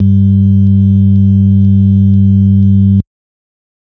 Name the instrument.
electronic organ